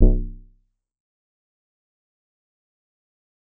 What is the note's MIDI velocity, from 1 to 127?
25